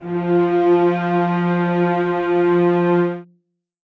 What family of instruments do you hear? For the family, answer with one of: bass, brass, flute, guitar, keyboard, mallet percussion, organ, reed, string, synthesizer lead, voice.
string